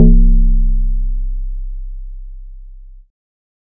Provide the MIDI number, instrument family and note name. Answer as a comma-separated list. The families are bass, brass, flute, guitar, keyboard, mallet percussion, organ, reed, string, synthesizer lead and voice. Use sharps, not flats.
24, bass, C1